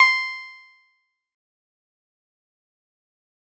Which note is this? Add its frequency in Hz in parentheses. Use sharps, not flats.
C6 (1047 Hz)